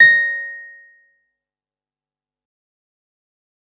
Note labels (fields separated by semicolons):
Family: keyboard; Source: electronic; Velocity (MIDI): 127; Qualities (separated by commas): fast decay, percussive